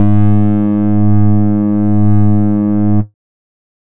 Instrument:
synthesizer bass